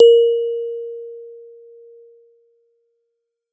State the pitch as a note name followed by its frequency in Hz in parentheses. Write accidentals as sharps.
A#4 (466.2 Hz)